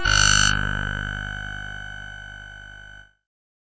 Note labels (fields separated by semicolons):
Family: keyboard; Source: synthesizer; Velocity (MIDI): 127; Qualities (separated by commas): bright, distorted